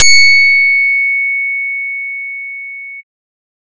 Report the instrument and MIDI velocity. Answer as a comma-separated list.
synthesizer bass, 75